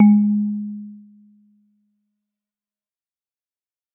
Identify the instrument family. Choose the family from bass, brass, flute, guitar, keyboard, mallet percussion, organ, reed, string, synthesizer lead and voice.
mallet percussion